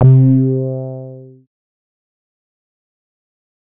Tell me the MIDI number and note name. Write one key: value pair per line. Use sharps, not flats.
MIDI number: 48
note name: C3